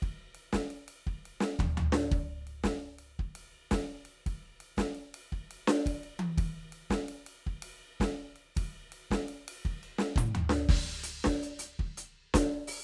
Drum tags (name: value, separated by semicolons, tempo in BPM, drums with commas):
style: rock shuffle; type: beat; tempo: 112 BPM; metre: 4/4; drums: crash, ride, ride bell, closed hi-hat, open hi-hat, hi-hat pedal, snare, high tom, mid tom, floor tom, kick